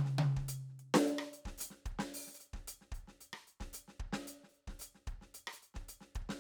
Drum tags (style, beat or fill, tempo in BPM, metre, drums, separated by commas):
songo, beat, 112 BPM, 4/4, closed hi-hat, open hi-hat, hi-hat pedal, snare, cross-stick, high tom, kick